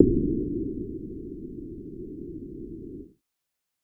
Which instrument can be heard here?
synthesizer bass